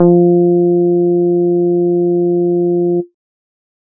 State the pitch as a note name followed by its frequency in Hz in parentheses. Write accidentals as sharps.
F3 (174.6 Hz)